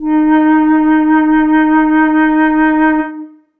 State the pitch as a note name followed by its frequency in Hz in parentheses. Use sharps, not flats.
D#4 (311.1 Hz)